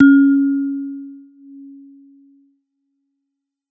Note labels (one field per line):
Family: mallet percussion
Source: acoustic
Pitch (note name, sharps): C#4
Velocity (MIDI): 100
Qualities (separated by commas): dark, non-linear envelope